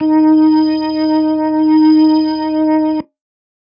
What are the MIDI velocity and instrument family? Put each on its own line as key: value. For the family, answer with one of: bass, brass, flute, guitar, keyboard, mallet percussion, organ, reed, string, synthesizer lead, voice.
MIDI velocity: 50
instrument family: organ